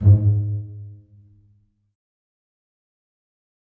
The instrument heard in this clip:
acoustic string instrument